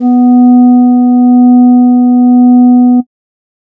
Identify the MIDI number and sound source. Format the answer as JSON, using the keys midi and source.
{"midi": 59, "source": "synthesizer"}